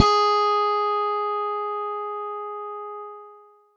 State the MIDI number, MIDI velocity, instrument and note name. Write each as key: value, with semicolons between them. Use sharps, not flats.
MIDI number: 68; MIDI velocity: 127; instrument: electronic keyboard; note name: G#4